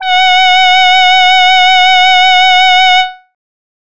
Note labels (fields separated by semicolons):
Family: voice; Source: synthesizer; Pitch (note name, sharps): F#5; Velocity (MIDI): 100; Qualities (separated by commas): distorted